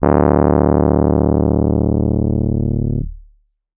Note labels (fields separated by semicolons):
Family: keyboard; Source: electronic; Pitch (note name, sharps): D1; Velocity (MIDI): 50; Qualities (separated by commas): distorted